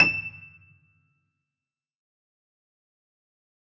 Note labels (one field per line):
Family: keyboard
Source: acoustic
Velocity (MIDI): 127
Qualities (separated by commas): fast decay, percussive, reverb